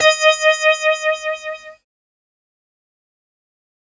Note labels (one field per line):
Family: keyboard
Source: synthesizer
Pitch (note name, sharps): D#5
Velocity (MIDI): 127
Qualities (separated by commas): distorted, fast decay